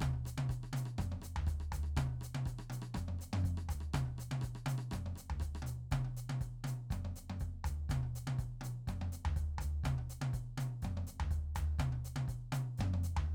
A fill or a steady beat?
beat